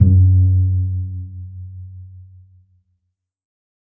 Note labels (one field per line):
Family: string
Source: acoustic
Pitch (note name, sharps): F#2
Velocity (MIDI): 75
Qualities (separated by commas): dark, reverb